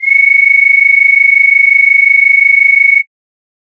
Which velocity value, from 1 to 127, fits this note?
127